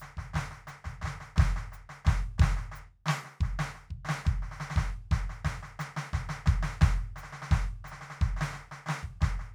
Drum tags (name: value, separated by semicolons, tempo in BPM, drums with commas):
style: march; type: beat; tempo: 176 BPM; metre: 4/4; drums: hi-hat pedal, snare, kick